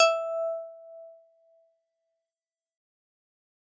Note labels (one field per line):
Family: keyboard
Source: electronic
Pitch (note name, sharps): E5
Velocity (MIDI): 127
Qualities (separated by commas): fast decay